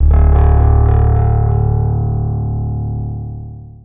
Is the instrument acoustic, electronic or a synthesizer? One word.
acoustic